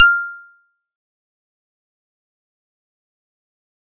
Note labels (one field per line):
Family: mallet percussion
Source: acoustic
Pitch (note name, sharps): F6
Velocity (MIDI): 75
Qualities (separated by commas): fast decay, percussive